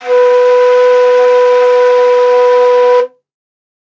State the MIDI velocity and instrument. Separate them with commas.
25, acoustic flute